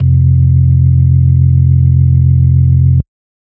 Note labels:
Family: organ; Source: electronic; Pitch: F1; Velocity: 50; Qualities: dark, distorted

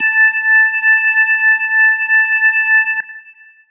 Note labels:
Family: organ; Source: electronic; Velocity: 127; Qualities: long release

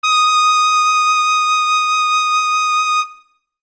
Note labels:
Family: brass; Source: acoustic; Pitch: D#6; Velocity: 127

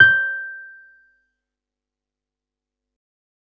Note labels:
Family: keyboard; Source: electronic; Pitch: G6; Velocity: 100; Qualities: fast decay, percussive

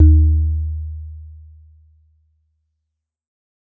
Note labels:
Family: mallet percussion; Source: acoustic; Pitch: D#2; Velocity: 127; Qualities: dark

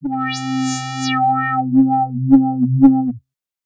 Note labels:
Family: bass; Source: synthesizer; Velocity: 75; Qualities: distorted, non-linear envelope

